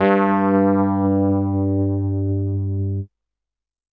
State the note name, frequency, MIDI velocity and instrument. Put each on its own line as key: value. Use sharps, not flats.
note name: G2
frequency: 98 Hz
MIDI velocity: 127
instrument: electronic keyboard